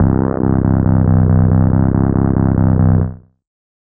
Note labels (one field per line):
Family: bass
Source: synthesizer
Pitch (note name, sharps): C1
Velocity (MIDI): 50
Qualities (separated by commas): distorted, tempo-synced